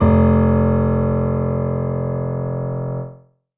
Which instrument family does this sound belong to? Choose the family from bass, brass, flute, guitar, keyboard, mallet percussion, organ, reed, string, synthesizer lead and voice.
keyboard